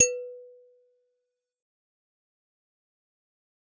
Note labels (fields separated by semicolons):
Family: mallet percussion; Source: acoustic; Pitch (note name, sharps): B4; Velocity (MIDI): 75; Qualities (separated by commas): fast decay, percussive